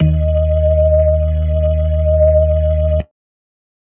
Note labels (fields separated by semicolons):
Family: organ; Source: electronic; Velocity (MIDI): 75